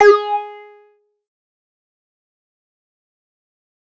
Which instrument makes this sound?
synthesizer bass